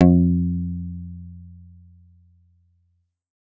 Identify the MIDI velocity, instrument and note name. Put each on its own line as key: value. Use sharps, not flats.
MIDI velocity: 127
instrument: electronic guitar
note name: F2